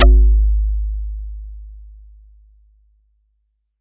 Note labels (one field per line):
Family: mallet percussion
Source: acoustic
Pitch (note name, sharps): G#1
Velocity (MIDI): 50